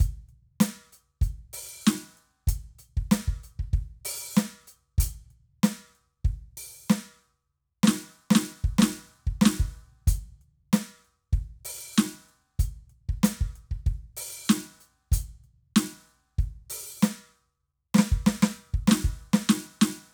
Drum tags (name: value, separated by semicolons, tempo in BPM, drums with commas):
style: funk; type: beat; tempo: 95 BPM; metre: 4/4; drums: closed hi-hat, open hi-hat, hi-hat pedal, snare, kick